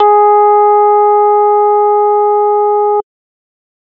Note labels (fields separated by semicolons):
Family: organ; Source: electronic; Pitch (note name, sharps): G#4; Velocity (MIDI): 100